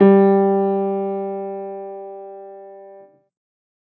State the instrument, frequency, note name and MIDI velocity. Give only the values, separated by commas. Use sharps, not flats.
acoustic keyboard, 196 Hz, G3, 127